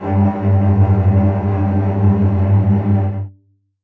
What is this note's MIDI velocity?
50